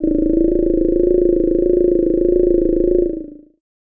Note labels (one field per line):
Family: voice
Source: synthesizer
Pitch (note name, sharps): A0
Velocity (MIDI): 50